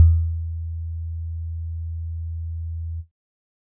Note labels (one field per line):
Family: keyboard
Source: electronic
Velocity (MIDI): 25